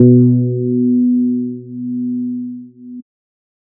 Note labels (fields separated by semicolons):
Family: bass; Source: synthesizer; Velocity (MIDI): 50